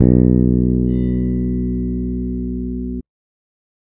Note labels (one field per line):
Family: bass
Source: electronic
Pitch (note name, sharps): B1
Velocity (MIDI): 100